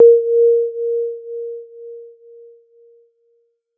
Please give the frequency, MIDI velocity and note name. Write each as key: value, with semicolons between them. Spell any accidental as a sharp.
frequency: 466.2 Hz; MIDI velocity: 100; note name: A#4